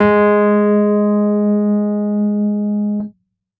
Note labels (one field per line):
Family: keyboard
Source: electronic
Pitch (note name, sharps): G#3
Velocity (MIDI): 127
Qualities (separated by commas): dark